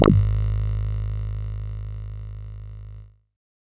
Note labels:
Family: bass; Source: synthesizer; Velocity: 50; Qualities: distorted

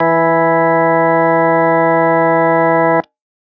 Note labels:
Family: organ; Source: electronic; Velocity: 50

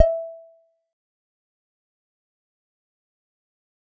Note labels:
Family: guitar; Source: electronic; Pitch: E5; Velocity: 25; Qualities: dark, fast decay, percussive, reverb

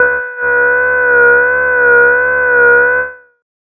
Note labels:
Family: bass; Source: synthesizer; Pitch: B4; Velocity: 25; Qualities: distorted, tempo-synced

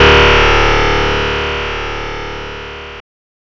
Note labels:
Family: guitar; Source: synthesizer; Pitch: D1; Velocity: 75; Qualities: bright, distorted

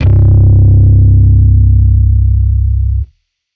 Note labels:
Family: bass; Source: electronic; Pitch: C1; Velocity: 75; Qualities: distorted

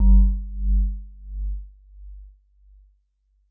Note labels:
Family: mallet percussion; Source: acoustic; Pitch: G1; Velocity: 25; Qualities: dark, non-linear envelope

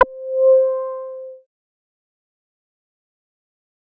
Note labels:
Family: bass; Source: synthesizer; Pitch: C5; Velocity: 100; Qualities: distorted, fast decay

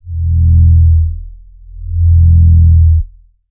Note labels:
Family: bass; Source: synthesizer; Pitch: E1; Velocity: 25; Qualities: distorted, tempo-synced

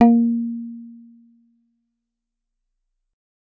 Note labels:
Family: bass; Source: synthesizer; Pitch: A#3; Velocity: 25

